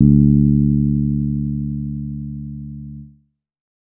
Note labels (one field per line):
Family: bass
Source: synthesizer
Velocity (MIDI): 50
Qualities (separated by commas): dark